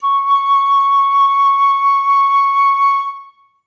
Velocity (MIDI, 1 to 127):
100